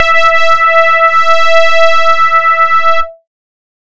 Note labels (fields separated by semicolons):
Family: bass; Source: synthesizer; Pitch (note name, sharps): E5; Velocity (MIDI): 100; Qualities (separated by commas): bright, distorted